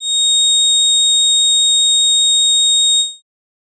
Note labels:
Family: organ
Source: electronic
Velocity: 100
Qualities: bright

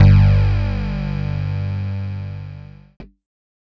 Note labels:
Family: keyboard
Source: electronic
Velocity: 100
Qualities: distorted

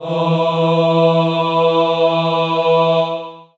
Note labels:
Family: voice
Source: acoustic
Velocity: 75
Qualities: long release, reverb

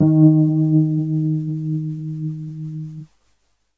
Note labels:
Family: keyboard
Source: electronic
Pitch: D#3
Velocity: 50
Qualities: dark

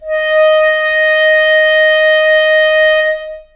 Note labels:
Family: reed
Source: acoustic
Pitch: D#5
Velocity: 75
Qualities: long release, reverb

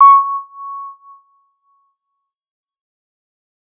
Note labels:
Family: bass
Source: synthesizer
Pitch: C#6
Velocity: 25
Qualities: fast decay, percussive

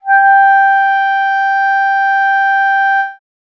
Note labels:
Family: reed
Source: acoustic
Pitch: G5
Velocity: 25

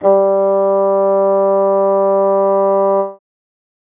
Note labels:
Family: reed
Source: acoustic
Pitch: G3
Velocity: 75

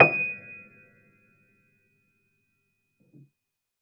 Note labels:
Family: keyboard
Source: acoustic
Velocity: 75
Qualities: percussive, reverb

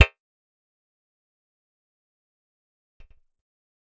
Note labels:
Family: bass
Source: synthesizer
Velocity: 127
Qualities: fast decay, percussive

